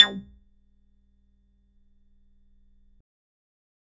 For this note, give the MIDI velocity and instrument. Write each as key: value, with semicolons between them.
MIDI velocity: 50; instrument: synthesizer bass